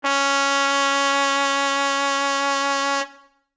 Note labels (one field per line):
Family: brass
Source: acoustic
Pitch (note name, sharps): C#4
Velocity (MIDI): 127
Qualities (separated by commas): bright